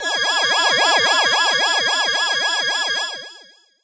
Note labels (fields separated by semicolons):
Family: voice; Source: synthesizer; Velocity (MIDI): 25; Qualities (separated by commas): distorted, long release